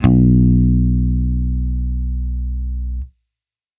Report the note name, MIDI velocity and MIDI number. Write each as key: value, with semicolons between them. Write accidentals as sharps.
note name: B1; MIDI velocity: 127; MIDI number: 35